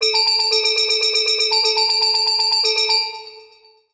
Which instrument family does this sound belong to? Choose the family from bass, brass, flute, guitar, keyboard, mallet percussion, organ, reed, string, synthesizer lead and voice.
mallet percussion